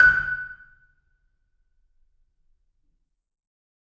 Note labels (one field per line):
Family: mallet percussion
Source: acoustic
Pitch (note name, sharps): F#6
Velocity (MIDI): 127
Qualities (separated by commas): percussive, reverb